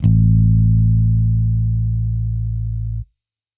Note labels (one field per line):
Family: bass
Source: electronic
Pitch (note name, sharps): A1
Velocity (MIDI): 25